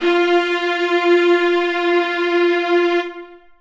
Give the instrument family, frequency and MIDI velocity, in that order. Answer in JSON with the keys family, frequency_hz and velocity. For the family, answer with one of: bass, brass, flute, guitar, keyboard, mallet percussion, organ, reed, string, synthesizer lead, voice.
{"family": "string", "frequency_hz": 349.2, "velocity": 127}